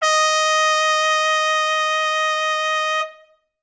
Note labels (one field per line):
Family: brass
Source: acoustic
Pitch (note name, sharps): D#5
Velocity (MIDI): 100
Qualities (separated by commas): bright